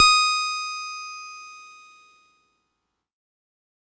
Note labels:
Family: keyboard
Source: electronic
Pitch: D#6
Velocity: 100

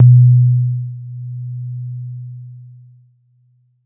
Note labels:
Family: keyboard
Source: electronic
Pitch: B2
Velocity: 75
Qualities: dark

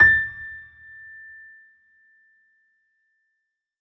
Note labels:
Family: keyboard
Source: acoustic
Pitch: A6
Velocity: 75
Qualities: percussive, reverb

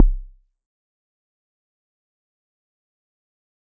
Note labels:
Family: mallet percussion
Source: acoustic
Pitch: C1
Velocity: 75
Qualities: fast decay, percussive

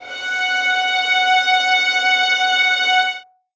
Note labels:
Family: string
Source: acoustic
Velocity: 25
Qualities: reverb

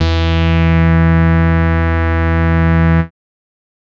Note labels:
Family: bass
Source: synthesizer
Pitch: E2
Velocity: 100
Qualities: bright, distorted

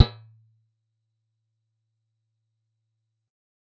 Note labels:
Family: guitar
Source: acoustic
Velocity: 50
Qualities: percussive

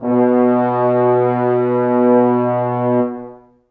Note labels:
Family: brass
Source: acoustic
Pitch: B2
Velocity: 100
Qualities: dark, reverb

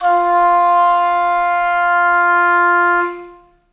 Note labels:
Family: reed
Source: acoustic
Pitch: F4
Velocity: 25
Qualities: reverb

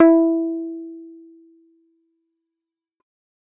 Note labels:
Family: keyboard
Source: electronic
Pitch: E4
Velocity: 25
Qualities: fast decay

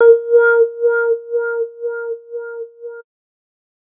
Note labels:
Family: bass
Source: synthesizer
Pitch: A#4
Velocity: 25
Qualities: distorted

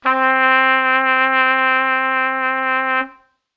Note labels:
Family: brass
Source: acoustic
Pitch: C4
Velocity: 25

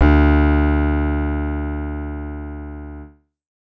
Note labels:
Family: keyboard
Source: synthesizer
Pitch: D2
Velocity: 100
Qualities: distorted

